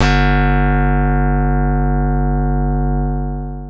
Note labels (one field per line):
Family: keyboard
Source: electronic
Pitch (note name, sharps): G1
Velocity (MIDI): 25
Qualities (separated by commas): bright, long release